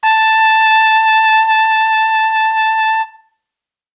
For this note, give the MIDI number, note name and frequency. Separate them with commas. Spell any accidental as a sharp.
81, A5, 880 Hz